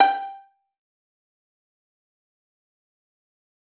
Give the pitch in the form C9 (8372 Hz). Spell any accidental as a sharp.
G5 (784 Hz)